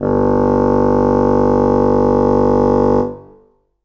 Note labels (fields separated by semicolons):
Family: reed; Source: acoustic; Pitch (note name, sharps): G1; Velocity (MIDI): 100; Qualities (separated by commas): reverb